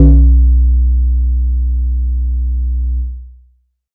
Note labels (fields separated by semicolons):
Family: mallet percussion; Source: acoustic; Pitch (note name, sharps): B1; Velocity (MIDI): 100; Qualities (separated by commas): long release